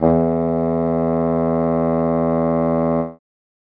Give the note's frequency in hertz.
82.41 Hz